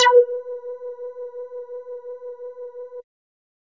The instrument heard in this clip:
synthesizer bass